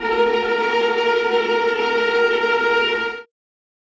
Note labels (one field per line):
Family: string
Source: acoustic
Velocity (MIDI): 25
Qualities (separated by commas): bright, non-linear envelope, reverb